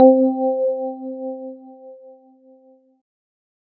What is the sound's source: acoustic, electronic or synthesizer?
electronic